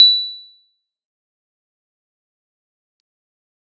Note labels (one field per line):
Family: keyboard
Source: electronic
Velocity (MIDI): 75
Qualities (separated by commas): bright, fast decay, percussive